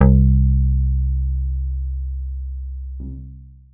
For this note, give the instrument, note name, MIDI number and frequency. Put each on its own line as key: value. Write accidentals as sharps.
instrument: electronic guitar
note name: C2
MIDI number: 36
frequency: 65.41 Hz